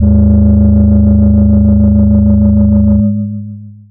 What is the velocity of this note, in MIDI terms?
127